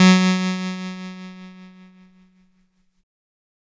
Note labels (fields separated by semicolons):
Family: keyboard; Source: electronic; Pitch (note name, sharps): F#3; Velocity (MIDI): 50; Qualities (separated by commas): bright, distorted